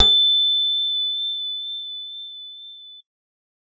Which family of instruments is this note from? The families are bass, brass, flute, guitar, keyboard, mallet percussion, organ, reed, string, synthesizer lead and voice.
bass